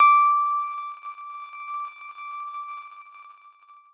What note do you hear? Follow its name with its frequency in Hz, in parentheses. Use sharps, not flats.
D6 (1175 Hz)